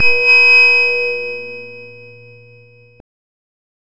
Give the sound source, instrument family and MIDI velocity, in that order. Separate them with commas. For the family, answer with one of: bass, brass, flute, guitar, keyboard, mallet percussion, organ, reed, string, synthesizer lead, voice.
synthesizer, bass, 127